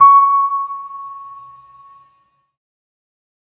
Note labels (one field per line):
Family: keyboard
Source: electronic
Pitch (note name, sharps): C#6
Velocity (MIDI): 50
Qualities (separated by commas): fast decay